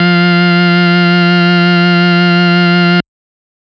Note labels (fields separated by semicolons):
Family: organ; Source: electronic; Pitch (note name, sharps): F3; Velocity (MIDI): 25; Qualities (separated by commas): bright, distorted